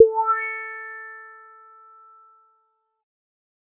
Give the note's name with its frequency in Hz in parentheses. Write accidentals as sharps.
A4 (440 Hz)